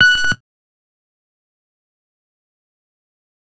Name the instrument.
synthesizer bass